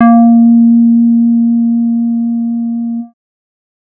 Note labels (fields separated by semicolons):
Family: bass; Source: synthesizer; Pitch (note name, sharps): A#3; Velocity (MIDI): 50; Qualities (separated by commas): dark